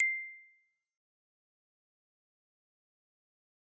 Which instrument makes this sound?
acoustic mallet percussion instrument